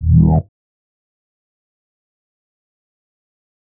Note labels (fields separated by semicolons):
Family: bass; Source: synthesizer; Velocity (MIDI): 50; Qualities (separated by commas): distorted, fast decay, percussive